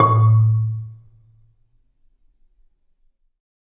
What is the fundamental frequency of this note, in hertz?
110 Hz